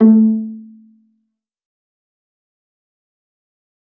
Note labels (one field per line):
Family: string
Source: acoustic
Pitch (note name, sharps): A3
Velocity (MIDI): 100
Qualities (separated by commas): dark, fast decay, percussive, reverb